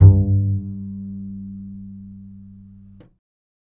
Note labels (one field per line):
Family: bass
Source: electronic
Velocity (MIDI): 75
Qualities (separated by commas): reverb